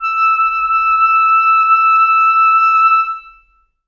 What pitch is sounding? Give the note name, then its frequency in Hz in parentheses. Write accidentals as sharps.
E6 (1319 Hz)